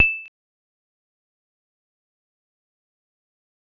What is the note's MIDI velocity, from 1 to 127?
25